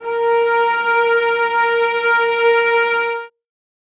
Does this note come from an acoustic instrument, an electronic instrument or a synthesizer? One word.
acoustic